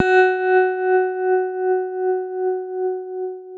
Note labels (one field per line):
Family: guitar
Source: electronic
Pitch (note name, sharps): F#4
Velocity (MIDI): 127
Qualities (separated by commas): bright, long release, reverb